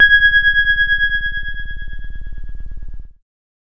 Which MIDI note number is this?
92